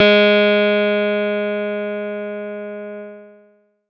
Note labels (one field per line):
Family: keyboard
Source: electronic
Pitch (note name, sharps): G#3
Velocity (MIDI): 25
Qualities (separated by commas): distorted